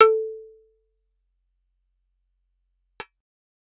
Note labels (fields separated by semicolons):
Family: bass; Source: synthesizer; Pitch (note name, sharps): A4; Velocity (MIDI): 100; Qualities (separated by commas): percussive